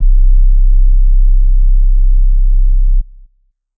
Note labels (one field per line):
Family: flute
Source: acoustic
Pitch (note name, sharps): C1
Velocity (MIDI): 50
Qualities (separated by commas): dark